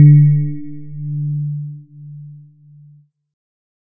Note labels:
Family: keyboard; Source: electronic; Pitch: D3; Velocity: 50

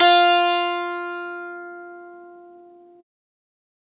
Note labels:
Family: guitar; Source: acoustic; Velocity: 127; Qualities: bright, multiphonic, reverb

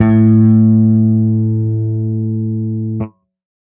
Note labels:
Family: bass; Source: electronic; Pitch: A2; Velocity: 127

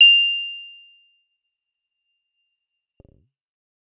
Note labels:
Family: bass; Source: synthesizer; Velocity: 127; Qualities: bright, percussive

